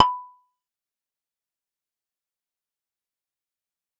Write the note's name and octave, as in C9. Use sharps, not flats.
B5